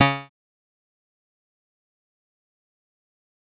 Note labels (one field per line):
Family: bass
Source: synthesizer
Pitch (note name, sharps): C#3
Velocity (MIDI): 75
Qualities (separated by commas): bright, distorted, fast decay, percussive